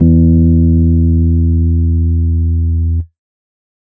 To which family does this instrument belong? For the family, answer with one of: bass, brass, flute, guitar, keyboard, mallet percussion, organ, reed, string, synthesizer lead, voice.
keyboard